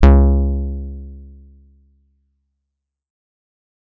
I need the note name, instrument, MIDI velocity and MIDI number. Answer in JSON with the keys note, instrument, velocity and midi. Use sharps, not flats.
{"note": "C#2", "instrument": "electronic guitar", "velocity": 25, "midi": 37}